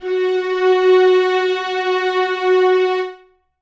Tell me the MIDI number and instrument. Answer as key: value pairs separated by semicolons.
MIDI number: 66; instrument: acoustic string instrument